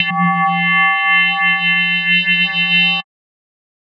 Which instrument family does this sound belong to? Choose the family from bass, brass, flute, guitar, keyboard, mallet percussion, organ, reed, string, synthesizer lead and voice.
mallet percussion